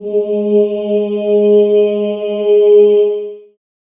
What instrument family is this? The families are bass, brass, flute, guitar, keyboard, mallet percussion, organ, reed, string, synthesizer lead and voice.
voice